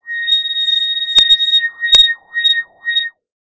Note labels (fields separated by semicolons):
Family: bass; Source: synthesizer; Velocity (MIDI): 50; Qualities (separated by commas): distorted, non-linear envelope